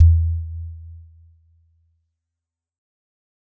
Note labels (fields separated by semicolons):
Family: mallet percussion; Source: acoustic; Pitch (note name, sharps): E2; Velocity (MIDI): 50; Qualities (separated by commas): dark, fast decay